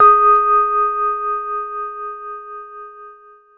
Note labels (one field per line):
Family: keyboard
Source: electronic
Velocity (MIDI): 25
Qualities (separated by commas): reverb